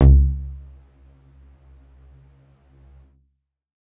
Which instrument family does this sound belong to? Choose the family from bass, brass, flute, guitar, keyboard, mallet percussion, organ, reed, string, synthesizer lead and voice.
keyboard